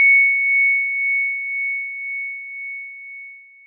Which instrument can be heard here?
acoustic mallet percussion instrument